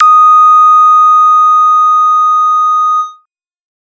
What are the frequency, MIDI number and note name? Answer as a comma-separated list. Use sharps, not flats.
1245 Hz, 87, D#6